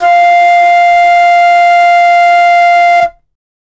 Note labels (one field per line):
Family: flute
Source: acoustic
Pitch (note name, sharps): F5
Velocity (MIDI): 50